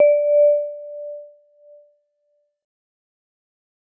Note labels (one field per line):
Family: mallet percussion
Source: acoustic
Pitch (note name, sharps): D5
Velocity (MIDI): 50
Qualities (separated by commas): dark, fast decay, non-linear envelope